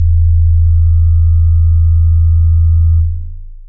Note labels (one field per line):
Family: synthesizer lead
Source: synthesizer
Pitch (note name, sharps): A0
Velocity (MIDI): 50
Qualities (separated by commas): long release